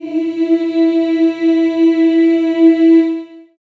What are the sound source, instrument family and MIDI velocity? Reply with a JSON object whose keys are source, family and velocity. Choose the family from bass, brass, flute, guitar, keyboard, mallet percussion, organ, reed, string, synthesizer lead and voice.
{"source": "acoustic", "family": "voice", "velocity": 25}